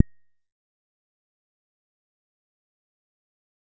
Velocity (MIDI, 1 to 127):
25